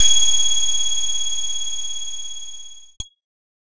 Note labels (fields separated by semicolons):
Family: keyboard; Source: electronic; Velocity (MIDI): 127; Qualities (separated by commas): bright, distorted